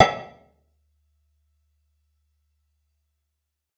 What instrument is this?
electronic guitar